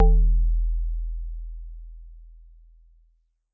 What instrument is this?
acoustic mallet percussion instrument